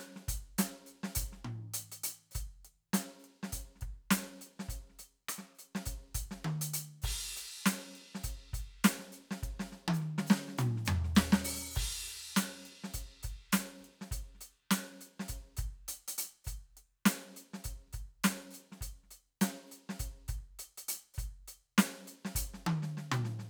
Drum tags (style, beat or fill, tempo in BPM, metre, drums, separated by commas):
New Orleans funk, beat, 102 BPM, 4/4, crash, closed hi-hat, open hi-hat, hi-hat pedal, snare, cross-stick, high tom, mid tom, floor tom, kick